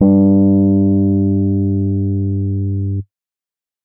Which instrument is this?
electronic keyboard